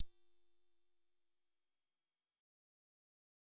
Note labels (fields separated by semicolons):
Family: bass; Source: synthesizer; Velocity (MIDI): 75; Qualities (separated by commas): distorted, fast decay